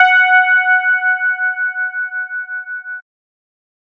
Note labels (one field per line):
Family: bass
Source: synthesizer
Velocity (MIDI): 50